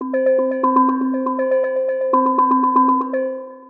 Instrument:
synthesizer mallet percussion instrument